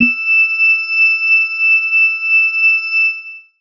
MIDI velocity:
127